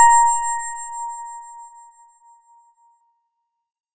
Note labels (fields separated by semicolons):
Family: organ; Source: electronic; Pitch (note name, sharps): A#5; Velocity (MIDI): 25; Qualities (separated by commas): bright